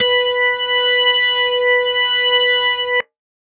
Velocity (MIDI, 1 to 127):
127